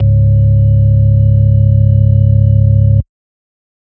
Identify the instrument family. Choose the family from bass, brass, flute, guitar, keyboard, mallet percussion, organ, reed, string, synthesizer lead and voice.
organ